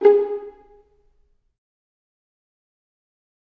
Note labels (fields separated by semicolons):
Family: string; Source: acoustic; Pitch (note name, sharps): G#4; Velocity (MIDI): 50; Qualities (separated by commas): dark, fast decay, percussive, reverb